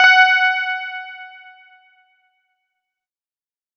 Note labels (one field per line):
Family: guitar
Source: electronic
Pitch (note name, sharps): F#5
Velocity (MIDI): 50